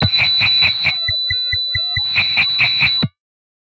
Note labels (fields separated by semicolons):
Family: guitar; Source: electronic; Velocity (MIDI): 127